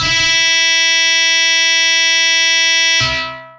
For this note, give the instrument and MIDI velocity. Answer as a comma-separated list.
electronic guitar, 75